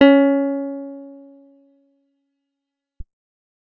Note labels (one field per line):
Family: guitar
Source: acoustic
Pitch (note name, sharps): C#4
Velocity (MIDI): 50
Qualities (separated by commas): fast decay